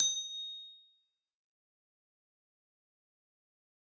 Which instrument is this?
acoustic mallet percussion instrument